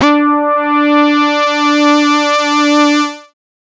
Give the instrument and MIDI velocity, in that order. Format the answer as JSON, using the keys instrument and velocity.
{"instrument": "synthesizer bass", "velocity": 100}